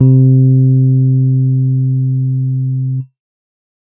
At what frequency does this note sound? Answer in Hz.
130.8 Hz